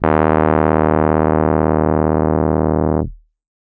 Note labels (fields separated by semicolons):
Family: keyboard; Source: electronic; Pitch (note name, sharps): D#1; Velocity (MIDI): 75; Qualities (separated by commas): distorted